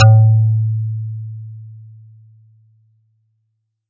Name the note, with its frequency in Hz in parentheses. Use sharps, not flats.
A2 (110 Hz)